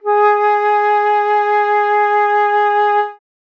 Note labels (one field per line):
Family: flute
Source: acoustic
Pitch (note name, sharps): G#4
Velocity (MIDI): 100